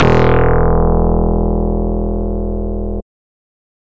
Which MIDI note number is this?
28